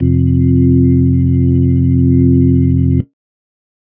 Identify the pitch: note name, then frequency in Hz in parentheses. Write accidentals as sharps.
F1 (43.65 Hz)